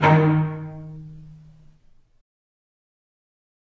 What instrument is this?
acoustic string instrument